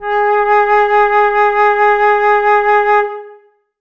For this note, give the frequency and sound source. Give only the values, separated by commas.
415.3 Hz, acoustic